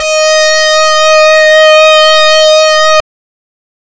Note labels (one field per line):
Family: reed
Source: synthesizer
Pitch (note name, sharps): D#5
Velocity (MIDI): 127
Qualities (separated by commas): distorted, non-linear envelope